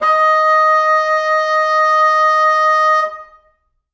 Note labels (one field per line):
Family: reed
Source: acoustic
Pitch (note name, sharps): D#5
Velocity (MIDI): 127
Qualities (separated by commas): reverb